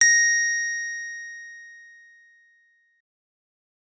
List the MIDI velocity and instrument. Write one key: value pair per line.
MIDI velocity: 75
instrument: electronic keyboard